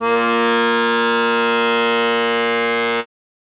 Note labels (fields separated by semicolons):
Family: reed; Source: acoustic; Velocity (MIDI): 100